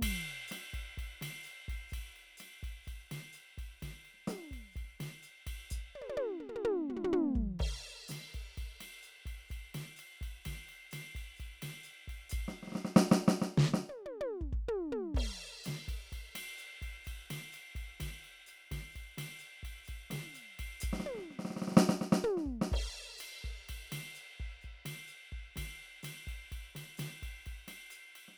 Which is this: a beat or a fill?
beat